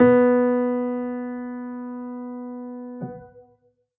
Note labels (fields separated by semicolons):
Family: keyboard; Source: acoustic; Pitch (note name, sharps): B3; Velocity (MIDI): 25